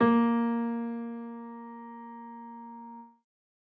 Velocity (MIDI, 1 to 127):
50